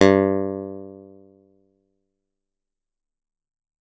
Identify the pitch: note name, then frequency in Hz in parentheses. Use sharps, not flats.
G2 (98 Hz)